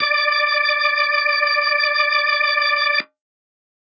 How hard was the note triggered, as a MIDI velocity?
75